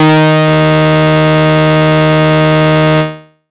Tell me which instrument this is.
synthesizer bass